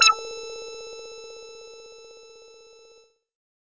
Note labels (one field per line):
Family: bass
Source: synthesizer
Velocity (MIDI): 50